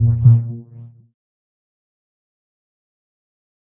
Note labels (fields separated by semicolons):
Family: keyboard; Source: electronic; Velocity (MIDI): 25; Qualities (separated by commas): distorted, fast decay, non-linear envelope